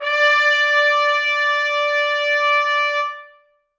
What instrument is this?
acoustic brass instrument